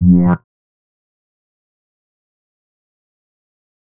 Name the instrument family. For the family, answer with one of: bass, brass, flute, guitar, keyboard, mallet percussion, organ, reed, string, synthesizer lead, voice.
bass